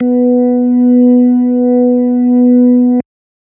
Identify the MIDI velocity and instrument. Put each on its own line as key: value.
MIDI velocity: 50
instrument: electronic organ